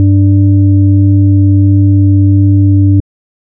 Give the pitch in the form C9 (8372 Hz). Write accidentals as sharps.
G2 (98 Hz)